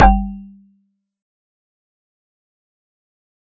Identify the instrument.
electronic mallet percussion instrument